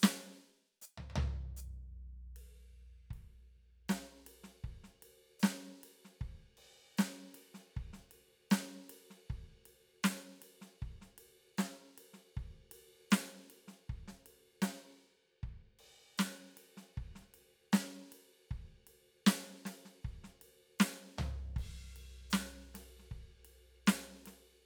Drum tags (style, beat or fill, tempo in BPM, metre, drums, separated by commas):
country, beat, 78 BPM, 4/4, crash, ride, ride bell, hi-hat pedal, snare, floor tom, kick